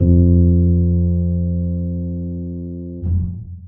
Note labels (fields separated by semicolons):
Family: keyboard; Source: acoustic; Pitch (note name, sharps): F2; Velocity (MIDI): 25; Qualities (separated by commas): dark, reverb